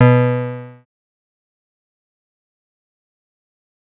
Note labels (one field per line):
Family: synthesizer lead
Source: synthesizer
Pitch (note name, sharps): B2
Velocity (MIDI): 100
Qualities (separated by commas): distorted, fast decay